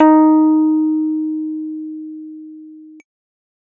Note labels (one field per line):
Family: keyboard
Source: electronic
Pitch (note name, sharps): D#4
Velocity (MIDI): 75